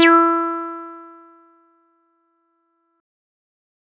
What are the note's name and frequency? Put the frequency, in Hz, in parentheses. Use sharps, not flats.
E4 (329.6 Hz)